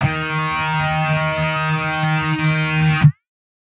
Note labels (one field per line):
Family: guitar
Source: electronic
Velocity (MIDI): 100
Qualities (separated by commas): bright, distorted